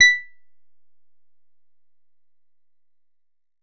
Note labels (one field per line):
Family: guitar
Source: synthesizer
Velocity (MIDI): 50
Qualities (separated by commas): percussive